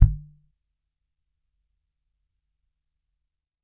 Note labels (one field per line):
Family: bass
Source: electronic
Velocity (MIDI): 25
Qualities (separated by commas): percussive